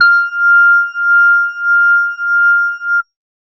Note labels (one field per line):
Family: organ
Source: electronic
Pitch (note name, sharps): F6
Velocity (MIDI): 25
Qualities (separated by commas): distorted